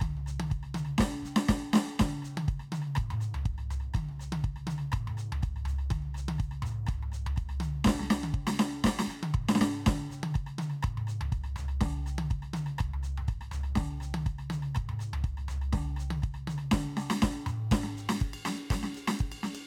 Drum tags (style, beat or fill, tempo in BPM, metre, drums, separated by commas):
Latin, beat, 122 BPM, 4/4, ride, ride bell, hi-hat pedal, snare, cross-stick, high tom, mid tom, floor tom, kick